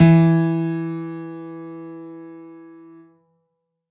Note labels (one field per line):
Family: keyboard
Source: acoustic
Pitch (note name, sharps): E3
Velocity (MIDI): 127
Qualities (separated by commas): reverb